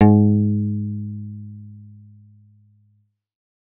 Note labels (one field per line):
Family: guitar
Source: electronic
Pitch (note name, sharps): G#2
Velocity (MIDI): 100